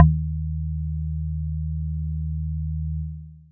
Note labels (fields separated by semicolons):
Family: mallet percussion; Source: acoustic; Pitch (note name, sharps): D#2; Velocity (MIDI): 75; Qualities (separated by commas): dark